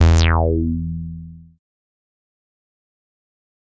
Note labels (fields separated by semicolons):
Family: bass; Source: synthesizer; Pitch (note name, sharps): E2; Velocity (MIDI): 127; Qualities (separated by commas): bright, distorted, fast decay